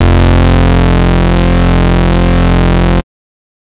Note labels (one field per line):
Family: bass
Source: synthesizer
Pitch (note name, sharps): F1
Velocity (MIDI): 127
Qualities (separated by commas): bright, distorted